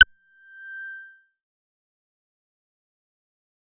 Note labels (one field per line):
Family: bass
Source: synthesizer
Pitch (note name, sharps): G6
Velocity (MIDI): 127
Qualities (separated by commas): distorted, fast decay